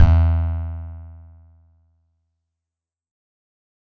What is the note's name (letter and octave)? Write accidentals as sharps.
E2